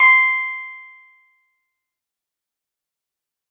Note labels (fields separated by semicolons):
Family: guitar; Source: synthesizer; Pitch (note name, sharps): C6; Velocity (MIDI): 127; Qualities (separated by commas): fast decay